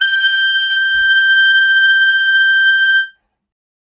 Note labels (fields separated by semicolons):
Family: reed; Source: acoustic; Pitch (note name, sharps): G6; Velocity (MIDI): 25; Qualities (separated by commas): reverb